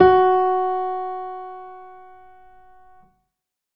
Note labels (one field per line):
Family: keyboard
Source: acoustic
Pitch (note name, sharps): F#4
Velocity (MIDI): 75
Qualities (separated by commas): reverb